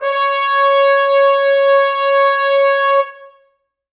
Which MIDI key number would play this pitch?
73